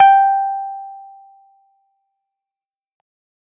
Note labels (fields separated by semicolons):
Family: keyboard; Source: electronic; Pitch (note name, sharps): G5; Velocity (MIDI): 100; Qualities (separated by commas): fast decay